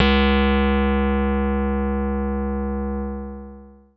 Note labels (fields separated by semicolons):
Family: keyboard; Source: electronic; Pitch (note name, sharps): C#2; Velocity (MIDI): 50; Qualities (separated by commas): distorted, long release